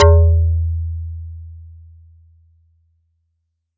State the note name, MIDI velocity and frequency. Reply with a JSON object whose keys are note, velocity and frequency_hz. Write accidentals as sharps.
{"note": "E2", "velocity": 100, "frequency_hz": 82.41}